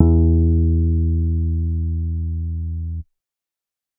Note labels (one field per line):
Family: bass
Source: synthesizer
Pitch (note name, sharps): E2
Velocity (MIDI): 127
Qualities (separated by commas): dark, reverb